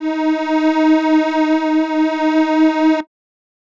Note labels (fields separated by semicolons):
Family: reed; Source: acoustic; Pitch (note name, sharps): D#4; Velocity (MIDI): 127